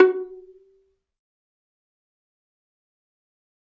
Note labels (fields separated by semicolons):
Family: string; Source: acoustic; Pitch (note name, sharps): F#4; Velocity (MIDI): 127; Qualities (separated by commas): fast decay, percussive, reverb